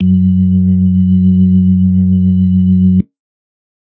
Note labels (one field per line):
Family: organ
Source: electronic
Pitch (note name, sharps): F#2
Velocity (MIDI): 50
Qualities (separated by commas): dark